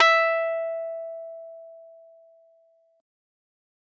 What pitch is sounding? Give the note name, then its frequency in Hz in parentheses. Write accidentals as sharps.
E5 (659.3 Hz)